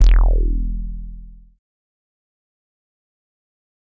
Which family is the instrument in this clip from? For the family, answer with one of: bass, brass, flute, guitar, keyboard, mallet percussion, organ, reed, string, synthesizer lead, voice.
bass